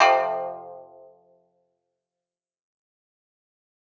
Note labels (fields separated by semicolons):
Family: guitar; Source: acoustic; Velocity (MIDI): 75; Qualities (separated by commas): fast decay